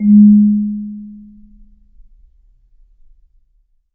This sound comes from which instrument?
acoustic mallet percussion instrument